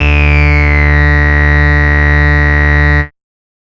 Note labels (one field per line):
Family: bass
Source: synthesizer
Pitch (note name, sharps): D2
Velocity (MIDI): 50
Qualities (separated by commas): bright, distorted, multiphonic